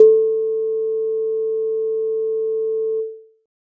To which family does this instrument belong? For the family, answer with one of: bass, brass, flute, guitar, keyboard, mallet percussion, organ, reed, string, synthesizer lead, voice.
keyboard